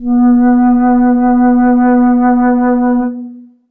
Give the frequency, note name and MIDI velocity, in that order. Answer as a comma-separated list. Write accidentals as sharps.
246.9 Hz, B3, 50